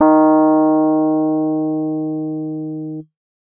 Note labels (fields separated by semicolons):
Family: keyboard; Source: electronic; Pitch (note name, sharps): D#3; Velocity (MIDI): 127